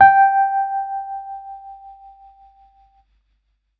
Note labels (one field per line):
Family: keyboard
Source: electronic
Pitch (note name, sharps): G5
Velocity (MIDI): 75